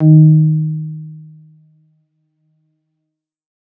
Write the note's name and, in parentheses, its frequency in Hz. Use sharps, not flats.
D#3 (155.6 Hz)